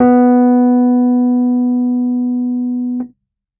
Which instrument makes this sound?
electronic keyboard